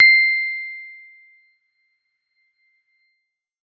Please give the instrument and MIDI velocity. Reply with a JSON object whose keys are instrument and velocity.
{"instrument": "electronic keyboard", "velocity": 100}